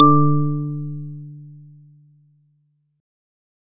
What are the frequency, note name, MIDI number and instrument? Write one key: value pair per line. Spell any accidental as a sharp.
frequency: 146.8 Hz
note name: D3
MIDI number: 50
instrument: electronic organ